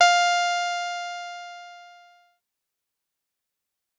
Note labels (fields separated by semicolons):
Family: bass; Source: synthesizer; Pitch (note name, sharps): F5; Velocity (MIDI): 127; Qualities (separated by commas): bright, distorted, fast decay